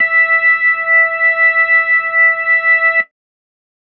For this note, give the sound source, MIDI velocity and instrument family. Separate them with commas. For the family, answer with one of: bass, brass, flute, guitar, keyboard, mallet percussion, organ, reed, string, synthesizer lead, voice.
electronic, 25, organ